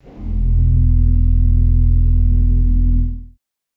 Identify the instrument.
acoustic organ